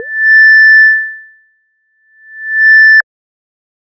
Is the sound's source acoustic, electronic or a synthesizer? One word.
synthesizer